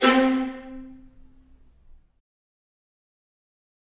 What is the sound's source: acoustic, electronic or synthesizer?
acoustic